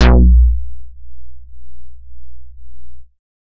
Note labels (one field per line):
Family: bass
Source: synthesizer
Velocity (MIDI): 127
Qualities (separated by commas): distorted